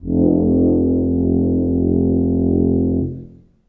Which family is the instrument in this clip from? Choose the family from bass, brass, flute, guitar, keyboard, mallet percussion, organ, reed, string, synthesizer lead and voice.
brass